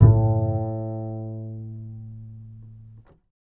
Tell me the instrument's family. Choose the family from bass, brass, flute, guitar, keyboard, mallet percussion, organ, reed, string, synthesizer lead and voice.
bass